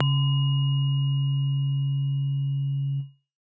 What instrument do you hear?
acoustic keyboard